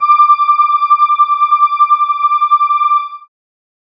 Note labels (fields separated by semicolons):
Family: keyboard; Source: synthesizer; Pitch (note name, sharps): D6; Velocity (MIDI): 127; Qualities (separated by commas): bright